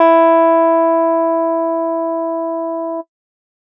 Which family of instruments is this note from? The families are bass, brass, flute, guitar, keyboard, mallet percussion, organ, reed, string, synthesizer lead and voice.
guitar